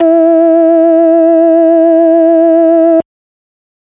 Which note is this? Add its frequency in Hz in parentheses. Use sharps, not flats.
E4 (329.6 Hz)